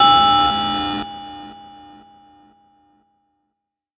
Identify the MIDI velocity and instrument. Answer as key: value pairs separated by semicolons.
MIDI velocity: 25; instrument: electronic keyboard